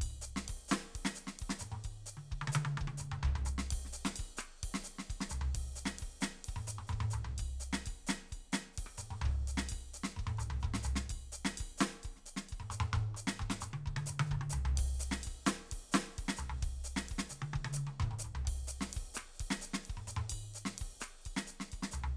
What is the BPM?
130 BPM